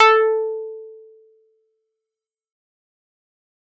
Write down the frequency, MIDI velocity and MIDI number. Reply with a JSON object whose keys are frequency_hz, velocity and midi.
{"frequency_hz": 440, "velocity": 127, "midi": 69}